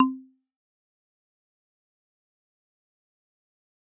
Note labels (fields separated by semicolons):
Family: mallet percussion; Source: acoustic; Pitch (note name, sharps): C4; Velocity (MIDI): 100; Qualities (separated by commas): fast decay, percussive